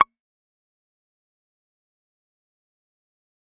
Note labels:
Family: guitar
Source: electronic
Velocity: 75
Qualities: fast decay, percussive

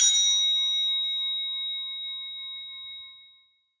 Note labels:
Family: mallet percussion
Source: acoustic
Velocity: 127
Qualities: reverb

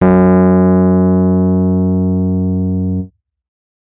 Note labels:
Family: keyboard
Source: electronic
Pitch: F#2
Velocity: 127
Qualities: distorted

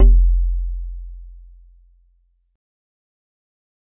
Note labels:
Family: mallet percussion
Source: acoustic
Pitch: F1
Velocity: 75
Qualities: fast decay

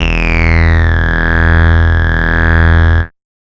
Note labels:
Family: bass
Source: synthesizer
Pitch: E1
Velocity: 75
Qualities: bright, distorted, multiphonic

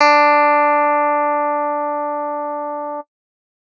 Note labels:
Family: guitar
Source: electronic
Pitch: D4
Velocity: 127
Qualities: bright

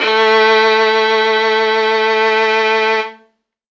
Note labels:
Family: string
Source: acoustic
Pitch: A3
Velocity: 100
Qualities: reverb

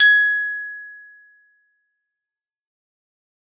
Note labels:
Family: guitar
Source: acoustic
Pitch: G#6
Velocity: 50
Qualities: bright, fast decay, reverb

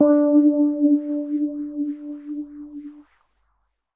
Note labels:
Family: keyboard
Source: electronic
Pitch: D4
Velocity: 50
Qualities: dark, non-linear envelope

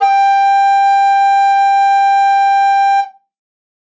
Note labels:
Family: flute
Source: acoustic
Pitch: G5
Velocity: 127

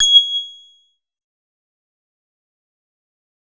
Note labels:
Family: bass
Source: synthesizer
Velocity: 50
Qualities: distorted, fast decay, percussive

